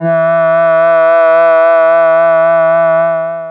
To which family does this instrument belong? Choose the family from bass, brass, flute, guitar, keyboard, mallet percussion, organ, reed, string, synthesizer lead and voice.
voice